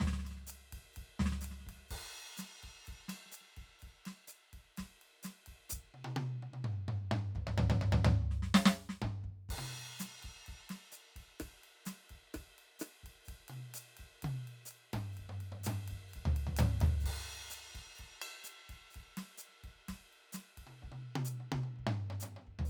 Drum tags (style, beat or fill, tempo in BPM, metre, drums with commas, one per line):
bossa nova
beat
127 BPM
4/4
crash, ride, ride bell, hi-hat pedal, snare, cross-stick, high tom, mid tom, floor tom, kick